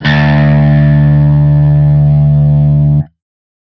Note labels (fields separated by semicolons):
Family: guitar; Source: electronic; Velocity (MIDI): 75; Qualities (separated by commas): bright, distorted